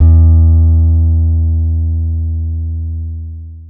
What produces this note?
acoustic guitar